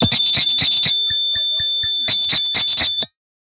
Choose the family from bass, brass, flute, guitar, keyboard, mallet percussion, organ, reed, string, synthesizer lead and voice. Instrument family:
guitar